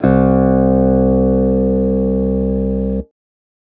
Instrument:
electronic guitar